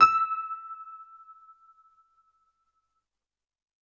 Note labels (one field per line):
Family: keyboard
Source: electronic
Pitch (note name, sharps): E6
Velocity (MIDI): 127